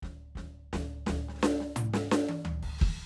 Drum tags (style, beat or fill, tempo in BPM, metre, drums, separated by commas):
rock, fill, 86 BPM, 4/4, crash, hi-hat pedal, snare, high tom, mid tom, floor tom, kick